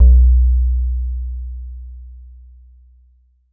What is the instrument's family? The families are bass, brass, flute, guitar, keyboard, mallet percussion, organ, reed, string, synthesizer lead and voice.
guitar